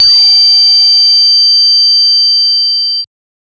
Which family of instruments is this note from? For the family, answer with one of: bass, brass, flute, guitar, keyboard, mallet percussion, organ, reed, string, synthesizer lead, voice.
bass